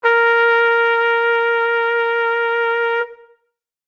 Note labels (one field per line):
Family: brass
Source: acoustic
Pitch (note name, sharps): A#4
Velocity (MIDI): 50